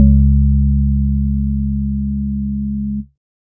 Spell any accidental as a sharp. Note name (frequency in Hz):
C#2 (69.3 Hz)